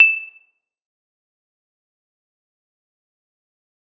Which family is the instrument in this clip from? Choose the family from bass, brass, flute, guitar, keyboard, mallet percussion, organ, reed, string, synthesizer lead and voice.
mallet percussion